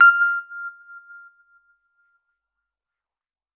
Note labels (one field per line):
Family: keyboard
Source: electronic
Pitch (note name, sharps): F6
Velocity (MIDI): 127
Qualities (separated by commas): fast decay, non-linear envelope, percussive